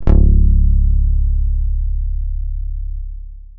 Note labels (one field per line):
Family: guitar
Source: electronic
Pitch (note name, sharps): C#1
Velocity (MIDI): 100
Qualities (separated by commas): long release